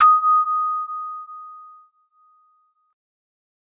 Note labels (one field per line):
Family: mallet percussion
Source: acoustic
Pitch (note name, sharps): D#6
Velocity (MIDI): 50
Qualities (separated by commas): bright, non-linear envelope